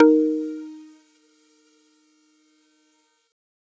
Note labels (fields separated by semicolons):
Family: mallet percussion; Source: acoustic; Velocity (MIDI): 25; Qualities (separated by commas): multiphonic